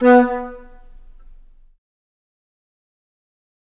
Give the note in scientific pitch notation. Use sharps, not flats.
B3